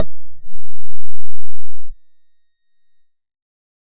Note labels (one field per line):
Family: bass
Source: synthesizer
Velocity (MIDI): 25